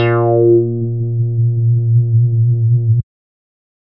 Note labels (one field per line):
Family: bass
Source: synthesizer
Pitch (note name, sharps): A#2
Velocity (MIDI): 127